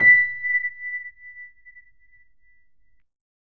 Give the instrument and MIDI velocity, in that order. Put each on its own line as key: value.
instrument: electronic keyboard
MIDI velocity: 50